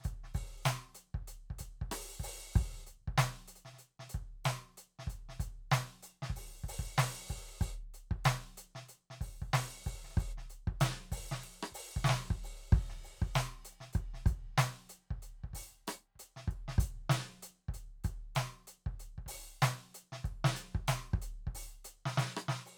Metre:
4/4